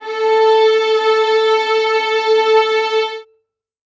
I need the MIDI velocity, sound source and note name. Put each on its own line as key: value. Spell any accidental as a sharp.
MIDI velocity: 100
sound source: acoustic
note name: A4